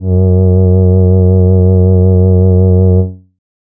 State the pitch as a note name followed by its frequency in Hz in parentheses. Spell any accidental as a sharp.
F#2 (92.5 Hz)